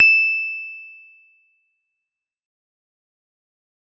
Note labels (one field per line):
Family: keyboard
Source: electronic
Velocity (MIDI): 50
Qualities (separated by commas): bright, fast decay